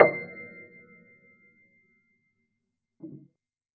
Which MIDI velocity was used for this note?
50